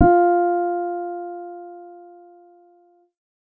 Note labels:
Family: keyboard; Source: synthesizer; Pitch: F4; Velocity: 25; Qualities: dark

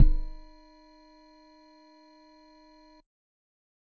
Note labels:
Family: bass; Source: synthesizer; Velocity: 25; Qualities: percussive

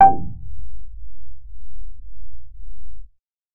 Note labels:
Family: bass; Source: synthesizer; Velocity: 50

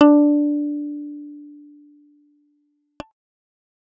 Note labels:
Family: bass; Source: synthesizer; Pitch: D4; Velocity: 127

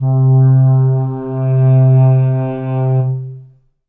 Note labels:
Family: reed; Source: acoustic; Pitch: C3; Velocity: 50; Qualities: dark, long release, reverb

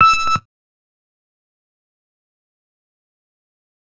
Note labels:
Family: bass; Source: synthesizer; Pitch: E6; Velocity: 100; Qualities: fast decay, percussive

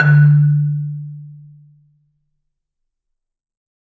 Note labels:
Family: mallet percussion; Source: acoustic; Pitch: D3; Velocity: 100; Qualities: reverb

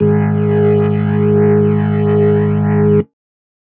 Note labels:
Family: keyboard; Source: electronic; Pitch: G#1; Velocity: 75; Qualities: distorted

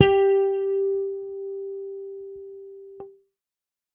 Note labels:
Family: bass; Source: electronic; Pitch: G4; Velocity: 127

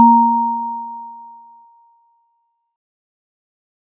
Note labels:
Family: mallet percussion; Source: acoustic; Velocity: 25

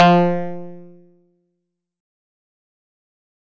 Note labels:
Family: guitar; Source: acoustic; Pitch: F3; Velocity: 75; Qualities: distorted, fast decay

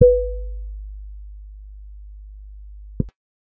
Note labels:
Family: bass; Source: synthesizer; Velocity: 25

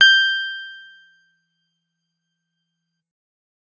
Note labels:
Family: guitar; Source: electronic; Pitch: G6; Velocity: 50

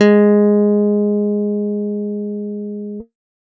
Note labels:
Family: guitar; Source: electronic; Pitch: G#3; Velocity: 25

